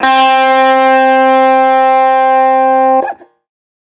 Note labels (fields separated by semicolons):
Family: guitar; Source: electronic; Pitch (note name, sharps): C4; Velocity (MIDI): 127; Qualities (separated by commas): distorted